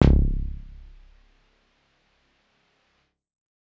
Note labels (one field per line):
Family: keyboard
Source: electronic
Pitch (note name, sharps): C1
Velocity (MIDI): 100